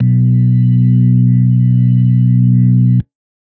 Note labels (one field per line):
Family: organ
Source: electronic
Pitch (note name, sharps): B1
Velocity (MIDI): 100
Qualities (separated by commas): dark